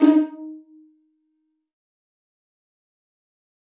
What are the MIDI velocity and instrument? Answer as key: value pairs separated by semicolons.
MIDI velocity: 100; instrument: acoustic string instrument